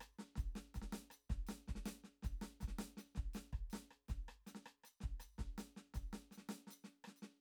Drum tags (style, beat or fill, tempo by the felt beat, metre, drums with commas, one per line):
Venezuelan merengue
beat
324 eighth notes per minute
5/8
hi-hat pedal, snare, cross-stick, kick